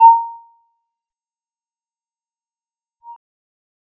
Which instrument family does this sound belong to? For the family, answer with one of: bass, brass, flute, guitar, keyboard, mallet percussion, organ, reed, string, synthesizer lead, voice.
bass